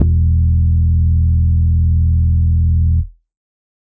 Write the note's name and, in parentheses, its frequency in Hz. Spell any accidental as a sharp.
E1 (41.2 Hz)